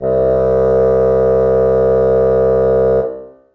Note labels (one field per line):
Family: reed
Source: acoustic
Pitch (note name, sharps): C2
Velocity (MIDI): 100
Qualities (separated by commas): reverb